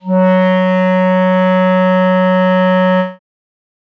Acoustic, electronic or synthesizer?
acoustic